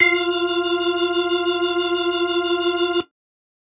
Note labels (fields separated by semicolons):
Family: organ; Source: electronic; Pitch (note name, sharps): F4; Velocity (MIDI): 127